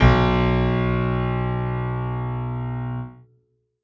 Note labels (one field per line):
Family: keyboard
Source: acoustic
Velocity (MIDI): 100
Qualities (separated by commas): reverb